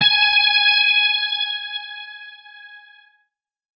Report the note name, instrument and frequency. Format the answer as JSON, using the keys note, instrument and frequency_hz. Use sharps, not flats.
{"note": "G#5", "instrument": "electronic guitar", "frequency_hz": 830.6}